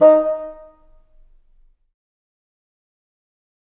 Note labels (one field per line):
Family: reed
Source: acoustic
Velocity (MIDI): 100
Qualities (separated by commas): fast decay, percussive, reverb